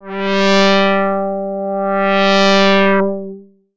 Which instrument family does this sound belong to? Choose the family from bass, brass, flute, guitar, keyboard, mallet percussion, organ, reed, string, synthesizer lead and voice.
bass